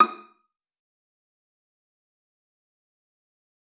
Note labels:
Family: string; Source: acoustic; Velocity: 127; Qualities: fast decay, percussive, reverb

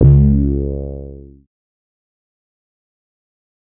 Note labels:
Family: bass; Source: synthesizer; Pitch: C#2; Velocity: 25; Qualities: distorted, fast decay

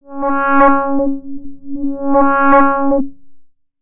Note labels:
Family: bass; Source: synthesizer; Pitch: C#4; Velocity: 25; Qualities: distorted, long release, tempo-synced

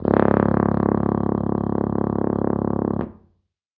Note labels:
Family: brass; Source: acoustic; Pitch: C#1; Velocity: 75

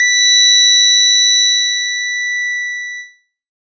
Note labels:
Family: keyboard; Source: electronic; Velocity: 75; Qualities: multiphonic

